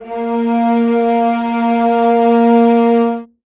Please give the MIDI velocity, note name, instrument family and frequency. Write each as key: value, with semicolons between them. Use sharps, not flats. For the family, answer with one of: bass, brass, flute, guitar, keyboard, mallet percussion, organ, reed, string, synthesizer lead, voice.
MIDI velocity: 25; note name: A#3; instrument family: string; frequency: 233.1 Hz